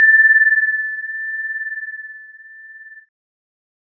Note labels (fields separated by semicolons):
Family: keyboard; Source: electronic; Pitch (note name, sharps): A6; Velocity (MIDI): 75; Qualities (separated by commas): multiphonic